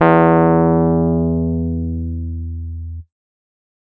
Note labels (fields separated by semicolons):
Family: keyboard; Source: electronic; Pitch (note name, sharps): E2; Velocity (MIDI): 100; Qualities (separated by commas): distorted